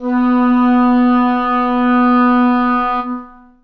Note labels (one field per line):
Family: reed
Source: acoustic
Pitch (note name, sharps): B3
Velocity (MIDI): 25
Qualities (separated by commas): long release, reverb